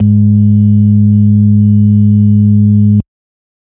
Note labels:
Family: organ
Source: electronic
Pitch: G#2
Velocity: 75

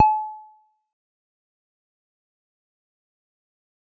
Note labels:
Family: bass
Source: synthesizer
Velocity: 50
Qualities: fast decay, percussive

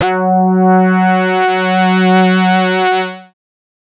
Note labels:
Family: bass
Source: synthesizer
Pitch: F#3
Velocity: 100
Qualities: distorted, multiphonic

